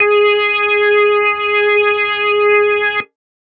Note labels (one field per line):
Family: organ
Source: electronic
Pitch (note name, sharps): G#4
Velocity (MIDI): 25